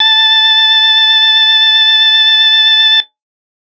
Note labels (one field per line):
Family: organ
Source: electronic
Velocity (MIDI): 25